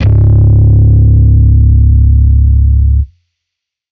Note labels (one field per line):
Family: bass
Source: electronic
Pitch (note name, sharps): C#1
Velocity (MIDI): 75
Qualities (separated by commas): distorted